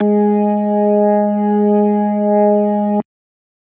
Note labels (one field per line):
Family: organ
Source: electronic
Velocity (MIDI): 100